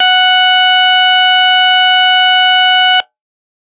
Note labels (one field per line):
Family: organ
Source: electronic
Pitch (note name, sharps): F#5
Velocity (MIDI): 127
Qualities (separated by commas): bright, distorted